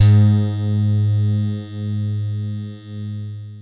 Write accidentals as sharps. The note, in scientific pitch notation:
G#2